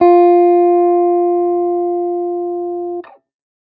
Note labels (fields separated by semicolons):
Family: guitar; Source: electronic; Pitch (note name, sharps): F4; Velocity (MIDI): 50